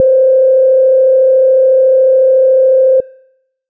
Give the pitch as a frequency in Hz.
523.3 Hz